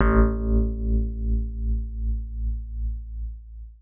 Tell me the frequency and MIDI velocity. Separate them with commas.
55 Hz, 127